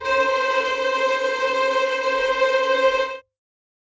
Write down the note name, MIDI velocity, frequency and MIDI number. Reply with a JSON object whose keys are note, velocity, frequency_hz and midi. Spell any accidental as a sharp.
{"note": "C5", "velocity": 25, "frequency_hz": 523.3, "midi": 72}